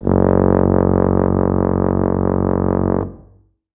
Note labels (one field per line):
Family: brass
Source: acoustic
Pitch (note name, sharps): F#1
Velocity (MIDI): 75